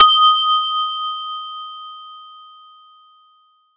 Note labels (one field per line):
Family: mallet percussion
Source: acoustic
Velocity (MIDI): 75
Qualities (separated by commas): bright, multiphonic